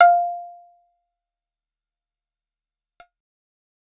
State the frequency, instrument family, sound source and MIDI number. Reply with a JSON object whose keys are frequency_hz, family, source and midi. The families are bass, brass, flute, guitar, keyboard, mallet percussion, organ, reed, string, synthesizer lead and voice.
{"frequency_hz": 698.5, "family": "guitar", "source": "acoustic", "midi": 77}